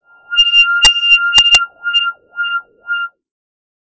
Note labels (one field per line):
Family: bass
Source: synthesizer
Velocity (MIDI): 25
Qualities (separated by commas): distorted, non-linear envelope